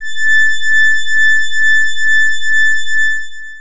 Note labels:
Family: organ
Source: electronic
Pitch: A6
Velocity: 25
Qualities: distorted, long release

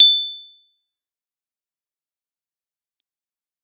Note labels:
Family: keyboard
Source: electronic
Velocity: 100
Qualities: bright, fast decay, percussive

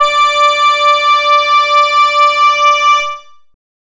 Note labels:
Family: bass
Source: synthesizer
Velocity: 127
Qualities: distorted, long release

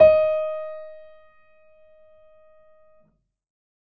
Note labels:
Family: keyboard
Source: acoustic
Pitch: D#5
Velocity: 75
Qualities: reverb

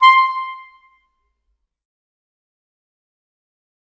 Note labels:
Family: reed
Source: acoustic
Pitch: C6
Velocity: 75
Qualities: fast decay, percussive, reverb

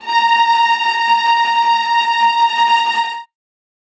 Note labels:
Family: string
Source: acoustic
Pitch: A#5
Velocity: 100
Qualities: bright, non-linear envelope, reverb

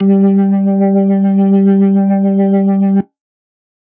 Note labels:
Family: organ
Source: electronic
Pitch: G3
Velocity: 50

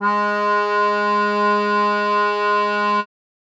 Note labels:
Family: reed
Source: acoustic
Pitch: G#3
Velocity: 100

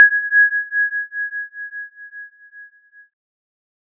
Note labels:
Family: keyboard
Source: synthesizer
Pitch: G#6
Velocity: 100

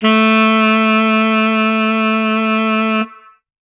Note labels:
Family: reed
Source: acoustic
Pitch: A3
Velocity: 75

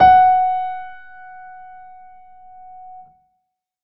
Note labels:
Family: keyboard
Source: acoustic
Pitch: F#5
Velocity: 75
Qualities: reverb

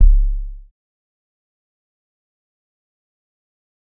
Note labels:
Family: bass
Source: synthesizer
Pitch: C#1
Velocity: 100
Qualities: dark, fast decay, percussive

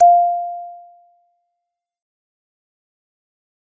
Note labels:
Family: mallet percussion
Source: acoustic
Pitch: F5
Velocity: 127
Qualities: fast decay

